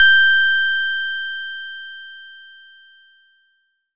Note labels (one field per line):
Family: bass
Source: synthesizer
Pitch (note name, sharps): G6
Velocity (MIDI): 100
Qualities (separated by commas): bright, distorted